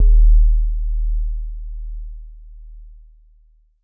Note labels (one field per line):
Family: keyboard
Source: electronic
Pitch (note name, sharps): D#1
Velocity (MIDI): 75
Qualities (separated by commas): dark